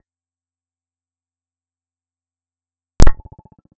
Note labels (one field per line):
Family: bass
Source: synthesizer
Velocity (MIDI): 25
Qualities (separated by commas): reverb